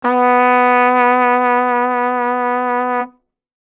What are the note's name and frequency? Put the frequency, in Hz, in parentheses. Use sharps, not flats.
B3 (246.9 Hz)